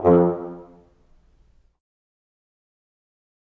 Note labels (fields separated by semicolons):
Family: brass; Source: acoustic; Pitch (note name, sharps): F2; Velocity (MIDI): 25; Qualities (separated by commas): fast decay, percussive, reverb